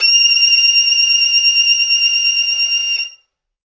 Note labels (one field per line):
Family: string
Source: acoustic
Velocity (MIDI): 75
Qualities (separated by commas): reverb